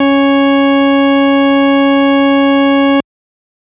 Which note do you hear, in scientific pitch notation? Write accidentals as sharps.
C#4